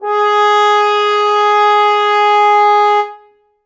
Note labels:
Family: brass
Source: acoustic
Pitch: G#4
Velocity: 127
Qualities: reverb

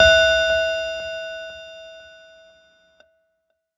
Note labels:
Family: keyboard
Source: electronic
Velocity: 127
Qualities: bright, distorted

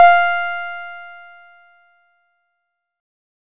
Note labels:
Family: keyboard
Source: electronic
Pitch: F5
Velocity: 127

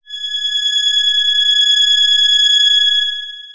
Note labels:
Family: synthesizer lead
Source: synthesizer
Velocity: 127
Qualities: long release, non-linear envelope

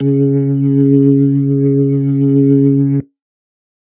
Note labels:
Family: organ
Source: electronic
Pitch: C#3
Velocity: 75

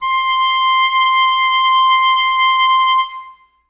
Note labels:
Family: reed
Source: acoustic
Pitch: C6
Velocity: 100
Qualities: reverb

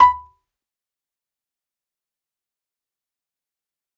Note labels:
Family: mallet percussion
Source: acoustic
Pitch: B5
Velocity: 25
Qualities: fast decay, percussive, reverb

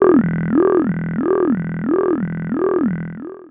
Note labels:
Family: voice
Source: synthesizer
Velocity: 127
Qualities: long release, non-linear envelope, tempo-synced

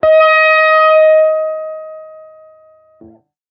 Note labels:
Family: guitar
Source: electronic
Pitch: D#5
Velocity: 127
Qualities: distorted, non-linear envelope

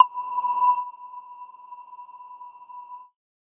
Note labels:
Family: mallet percussion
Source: electronic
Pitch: B5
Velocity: 100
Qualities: non-linear envelope

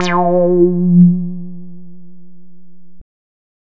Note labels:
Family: bass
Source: synthesizer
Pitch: F3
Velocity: 75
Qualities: distorted

